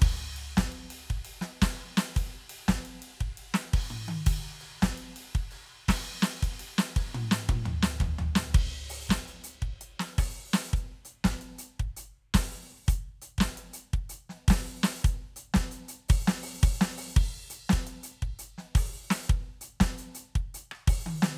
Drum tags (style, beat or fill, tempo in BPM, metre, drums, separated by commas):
rock shuffle, beat, 112 BPM, 4/4, crash, ride, closed hi-hat, open hi-hat, hi-hat pedal, snare, cross-stick, high tom, mid tom, floor tom, kick